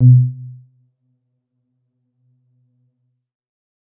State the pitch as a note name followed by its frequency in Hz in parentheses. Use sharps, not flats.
B2 (123.5 Hz)